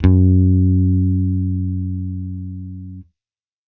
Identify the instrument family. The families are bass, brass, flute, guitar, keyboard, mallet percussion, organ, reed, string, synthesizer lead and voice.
bass